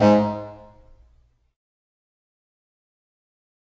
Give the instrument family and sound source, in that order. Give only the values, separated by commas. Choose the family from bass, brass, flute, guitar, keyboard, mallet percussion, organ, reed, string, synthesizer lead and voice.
reed, acoustic